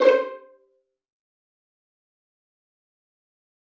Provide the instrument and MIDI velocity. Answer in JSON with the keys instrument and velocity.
{"instrument": "acoustic string instrument", "velocity": 75}